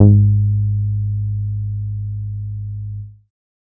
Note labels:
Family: bass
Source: synthesizer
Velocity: 50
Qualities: dark

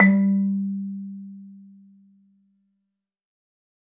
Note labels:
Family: mallet percussion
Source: acoustic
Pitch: G3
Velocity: 127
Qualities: dark, reverb

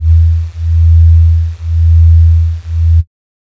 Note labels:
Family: flute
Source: synthesizer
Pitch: E2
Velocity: 100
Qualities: dark

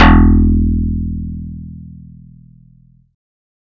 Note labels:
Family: bass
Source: synthesizer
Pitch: E1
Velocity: 75

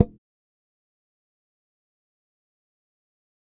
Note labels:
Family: bass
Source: electronic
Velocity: 25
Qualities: fast decay, percussive

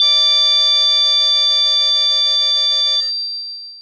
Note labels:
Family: mallet percussion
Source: electronic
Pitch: D6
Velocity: 127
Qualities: long release

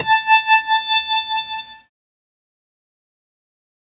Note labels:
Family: keyboard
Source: synthesizer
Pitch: A5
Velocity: 50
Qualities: bright, distorted, fast decay

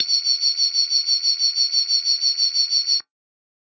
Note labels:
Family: organ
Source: electronic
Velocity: 100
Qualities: bright

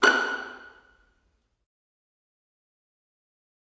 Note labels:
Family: string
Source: acoustic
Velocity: 50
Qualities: fast decay, percussive, reverb

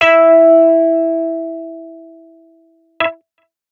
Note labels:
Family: guitar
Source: electronic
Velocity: 50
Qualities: distorted

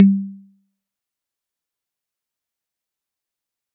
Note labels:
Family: mallet percussion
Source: acoustic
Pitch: G3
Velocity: 127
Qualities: fast decay, percussive

